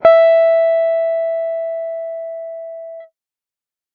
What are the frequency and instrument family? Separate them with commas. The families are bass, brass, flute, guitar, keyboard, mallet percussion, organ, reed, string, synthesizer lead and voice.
659.3 Hz, guitar